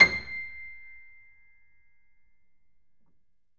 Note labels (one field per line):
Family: keyboard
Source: acoustic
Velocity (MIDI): 127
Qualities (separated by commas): reverb